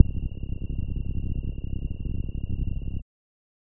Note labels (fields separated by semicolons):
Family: bass; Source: synthesizer; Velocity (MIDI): 50; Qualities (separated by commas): dark